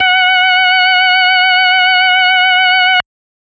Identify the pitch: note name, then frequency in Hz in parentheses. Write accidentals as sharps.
F#5 (740 Hz)